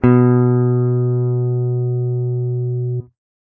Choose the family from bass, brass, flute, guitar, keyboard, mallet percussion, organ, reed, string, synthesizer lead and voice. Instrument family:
guitar